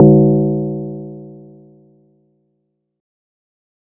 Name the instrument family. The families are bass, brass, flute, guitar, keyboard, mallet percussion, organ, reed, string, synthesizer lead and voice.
mallet percussion